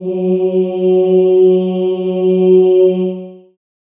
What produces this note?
acoustic voice